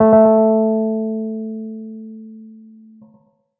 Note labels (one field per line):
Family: keyboard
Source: electronic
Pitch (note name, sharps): A3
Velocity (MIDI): 100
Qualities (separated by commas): dark, tempo-synced